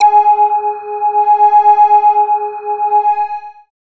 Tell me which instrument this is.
synthesizer bass